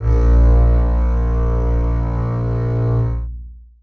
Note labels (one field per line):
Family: string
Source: acoustic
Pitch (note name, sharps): A#1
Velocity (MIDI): 100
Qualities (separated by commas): long release, reverb